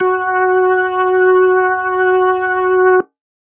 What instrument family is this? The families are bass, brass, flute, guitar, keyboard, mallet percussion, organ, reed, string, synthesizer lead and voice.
organ